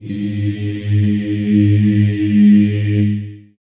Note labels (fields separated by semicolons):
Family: voice; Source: acoustic; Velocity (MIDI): 50; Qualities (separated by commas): long release, reverb